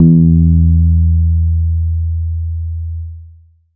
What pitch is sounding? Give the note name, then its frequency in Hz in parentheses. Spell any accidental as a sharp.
E2 (82.41 Hz)